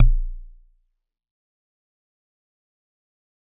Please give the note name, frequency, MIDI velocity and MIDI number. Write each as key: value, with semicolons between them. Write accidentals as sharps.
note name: A#0; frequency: 29.14 Hz; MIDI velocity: 127; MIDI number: 22